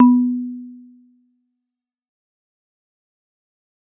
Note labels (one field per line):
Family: mallet percussion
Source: acoustic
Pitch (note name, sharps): B3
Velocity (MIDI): 50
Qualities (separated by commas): dark, fast decay